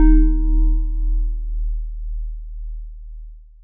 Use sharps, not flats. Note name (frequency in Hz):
D#1 (38.89 Hz)